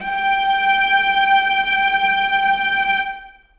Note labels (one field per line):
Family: string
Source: acoustic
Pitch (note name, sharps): G5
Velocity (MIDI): 75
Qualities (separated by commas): reverb